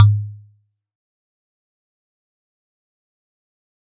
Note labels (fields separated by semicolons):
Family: mallet percussion; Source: acoustic; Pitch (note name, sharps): G#2; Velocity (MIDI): 100; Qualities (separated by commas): fast decay, percussive